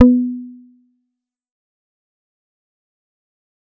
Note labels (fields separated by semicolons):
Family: bass; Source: synthesizer; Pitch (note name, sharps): B3; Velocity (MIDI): 50; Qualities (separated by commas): dark, distorted, fast decay, percussive